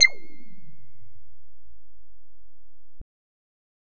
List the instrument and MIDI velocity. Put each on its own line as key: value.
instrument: synthesizer bass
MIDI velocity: 50